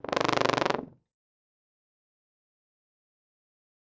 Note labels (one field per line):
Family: brass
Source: acoustic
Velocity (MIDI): 50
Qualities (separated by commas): bright, fast decay, reverb